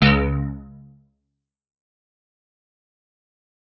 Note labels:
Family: guitar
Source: electronic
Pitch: C#2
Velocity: 100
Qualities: fast decay

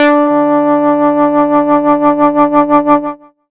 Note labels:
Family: bass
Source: synthesizer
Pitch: D4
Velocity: 100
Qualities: distorted

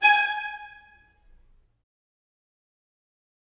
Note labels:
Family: string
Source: acoustic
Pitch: G#5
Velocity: 25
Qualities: fast decay, reverb

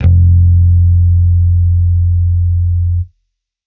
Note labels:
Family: bass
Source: electronic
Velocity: 75

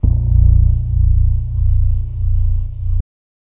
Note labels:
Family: guitar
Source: electronic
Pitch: A#0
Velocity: 127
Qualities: dark, reverb

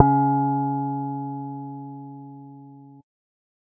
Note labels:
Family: bass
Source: synthesizer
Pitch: C#3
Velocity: 75

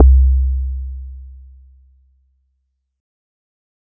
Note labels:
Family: mallet percussion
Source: acoustic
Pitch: C2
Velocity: 50

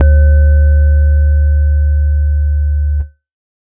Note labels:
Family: keyboard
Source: electronic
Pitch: D2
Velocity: 100

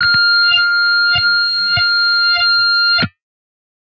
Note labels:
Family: guitar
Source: electronic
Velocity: 25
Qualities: bright, distorted

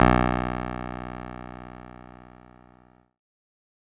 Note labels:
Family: keyboard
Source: electronic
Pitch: B1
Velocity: 75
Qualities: distorted

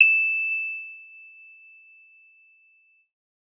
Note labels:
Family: keyboard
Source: electronic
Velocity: 25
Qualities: bright

